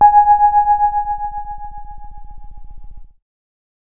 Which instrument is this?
electronic keyboard